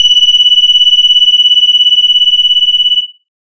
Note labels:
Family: bass; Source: synthesizer; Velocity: 25; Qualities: distorted

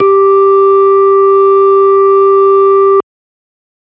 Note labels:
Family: organ; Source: electronic; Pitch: G4; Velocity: 127

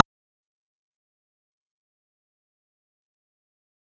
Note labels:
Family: bass; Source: synthesizer; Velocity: 100; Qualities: fast decay, percussive

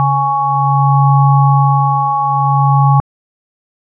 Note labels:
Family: organ; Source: electronic; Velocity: 50

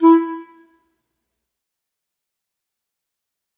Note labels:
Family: reed; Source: acoustic; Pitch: E4; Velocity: 50; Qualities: fast decay, percussive, reverb

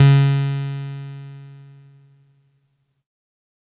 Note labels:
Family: keyboard; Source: electronic; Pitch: C#3; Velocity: 25; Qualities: bright, distorted

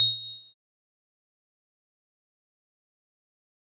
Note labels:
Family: keyboard; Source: electronic; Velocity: 50; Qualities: bright, fast decay, percussive, reverb

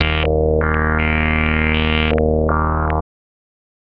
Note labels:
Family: bass; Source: synthesizer; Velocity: 75; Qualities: tempo-synced

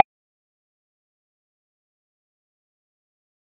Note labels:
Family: mallet percussion; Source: electronic; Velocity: 75; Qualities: fast decay, percussive

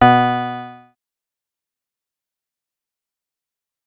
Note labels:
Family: bass; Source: synthesizer; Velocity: 100; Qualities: bright, distorted, fast decay

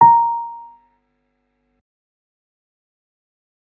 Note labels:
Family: keyboard; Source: electronic; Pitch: A#5; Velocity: 50; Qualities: fast decay, percussive

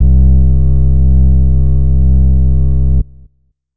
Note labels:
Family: flute; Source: acoustic; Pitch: C2; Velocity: 25; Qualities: dark

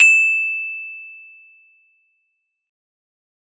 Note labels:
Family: mallet percussion; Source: acoustic; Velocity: 75; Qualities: bright, fast decay

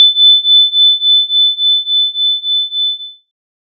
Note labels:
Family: synthesizer lead; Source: synthesizer; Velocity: 100; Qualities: bright

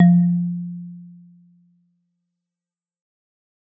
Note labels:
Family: mallet percussion; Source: acoustic; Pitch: F3; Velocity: 75; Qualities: dark, fast decay, reverb

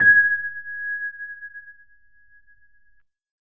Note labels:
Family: keyboard; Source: electronic; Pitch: G#6; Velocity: 25

